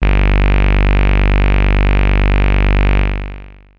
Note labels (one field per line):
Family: bass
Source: synthesizer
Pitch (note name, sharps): G1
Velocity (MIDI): 100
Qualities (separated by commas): bright, distorted, long release